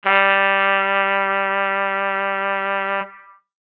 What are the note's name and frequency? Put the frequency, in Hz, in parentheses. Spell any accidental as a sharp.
G3 (196 Hz)